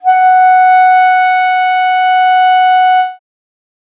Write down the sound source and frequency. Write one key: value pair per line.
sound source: acoustic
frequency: 740 Hz